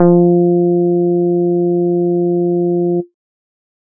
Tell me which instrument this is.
synthesizer bass